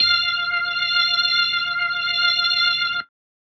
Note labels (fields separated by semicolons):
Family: organ; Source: electronic; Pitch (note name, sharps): F5; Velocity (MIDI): 25; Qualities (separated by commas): bright